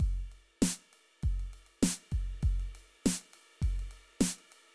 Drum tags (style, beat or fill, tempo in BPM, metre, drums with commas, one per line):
rock
beat
100 BPM
4/4
ride, hi-hat pedal, snare, kick